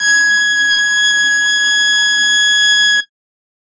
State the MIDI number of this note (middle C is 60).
92